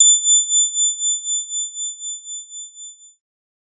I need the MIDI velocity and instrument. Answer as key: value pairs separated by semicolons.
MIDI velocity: 75; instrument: electronic keyboard